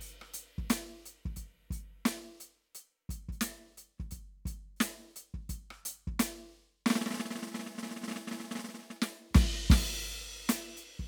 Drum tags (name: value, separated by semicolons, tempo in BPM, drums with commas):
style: rock; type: beat; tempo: 87 BPM; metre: 4/4; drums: crash, closed hi-hat, open hi-hat, hi-hat pedal, snare, cross-stick, kick